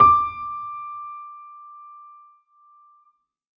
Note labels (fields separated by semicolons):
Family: keyboard; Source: acoustic; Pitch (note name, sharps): D6; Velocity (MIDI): 75